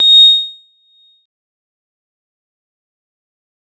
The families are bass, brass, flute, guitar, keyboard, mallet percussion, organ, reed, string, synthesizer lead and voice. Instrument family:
mallet percussion